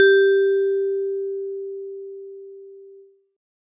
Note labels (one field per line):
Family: mallet percussion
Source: acoustic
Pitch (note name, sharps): G4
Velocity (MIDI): 127